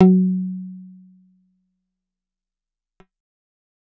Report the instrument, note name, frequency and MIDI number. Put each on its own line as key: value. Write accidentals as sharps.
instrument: acoustic guitar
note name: F#3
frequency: 185 Hz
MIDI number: 54